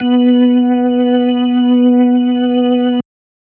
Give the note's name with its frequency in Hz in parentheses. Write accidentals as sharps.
B3 (246.9 Hz)